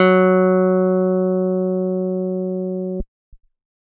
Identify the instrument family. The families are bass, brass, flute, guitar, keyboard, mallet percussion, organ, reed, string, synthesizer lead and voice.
keyboard